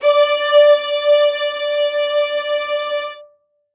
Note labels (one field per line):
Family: string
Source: acoustic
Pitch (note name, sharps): D5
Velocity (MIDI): 127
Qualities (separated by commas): reverb